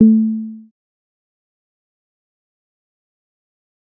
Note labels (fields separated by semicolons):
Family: bass; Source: synthesizer; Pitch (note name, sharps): A3; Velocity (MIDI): 100; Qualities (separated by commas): dark, fast decay, percussive